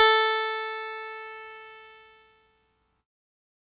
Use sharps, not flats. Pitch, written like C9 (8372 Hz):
A4 (440 Hz)